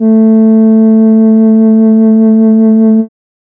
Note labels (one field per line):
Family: keyboard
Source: synthesizer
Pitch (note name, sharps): A3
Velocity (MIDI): 75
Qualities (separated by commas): dark